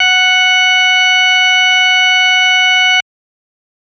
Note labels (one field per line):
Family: organ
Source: electronic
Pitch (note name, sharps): F#5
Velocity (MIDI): 100